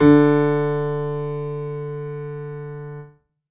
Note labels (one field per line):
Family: keyboard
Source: acoustic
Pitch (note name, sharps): D3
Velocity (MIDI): 100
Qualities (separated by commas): reverb